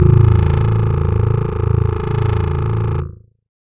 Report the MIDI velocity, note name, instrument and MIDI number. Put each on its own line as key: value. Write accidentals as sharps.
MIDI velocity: 127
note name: A0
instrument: electronic keyboard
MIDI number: 21